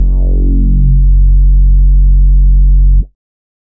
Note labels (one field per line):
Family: bass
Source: synthesizer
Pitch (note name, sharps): F#1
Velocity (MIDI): 50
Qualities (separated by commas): dark, distorted